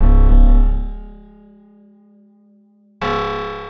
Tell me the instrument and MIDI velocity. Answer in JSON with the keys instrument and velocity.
{"instrument": "acoustic guitar", "velocity": 25}